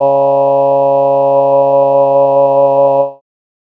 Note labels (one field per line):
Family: voice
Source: synthesizer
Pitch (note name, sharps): C#3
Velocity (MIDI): 127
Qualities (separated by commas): bright